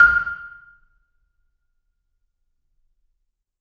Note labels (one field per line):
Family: mallet percussion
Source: acoustic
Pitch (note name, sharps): F6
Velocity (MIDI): 127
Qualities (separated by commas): percussive, reverb